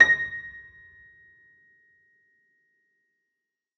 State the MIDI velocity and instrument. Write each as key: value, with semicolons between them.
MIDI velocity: 127; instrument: acoustic keyboard